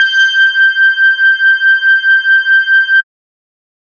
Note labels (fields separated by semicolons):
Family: bass; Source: synthesizer; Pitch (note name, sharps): G6; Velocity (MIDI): 100